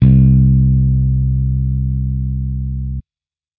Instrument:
electronic bass